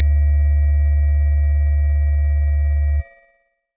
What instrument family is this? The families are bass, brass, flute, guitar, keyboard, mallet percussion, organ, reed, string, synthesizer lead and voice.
bass